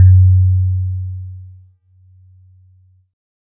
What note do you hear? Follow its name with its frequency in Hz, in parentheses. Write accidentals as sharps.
F#2 (92.5 Hz)